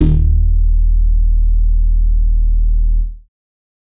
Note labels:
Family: bass; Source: synthesizer; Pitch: D#1; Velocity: 75; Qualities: distorted

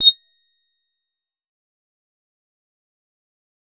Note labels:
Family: bass; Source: synthesizer; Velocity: 75; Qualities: distorted, fast decay, percussive

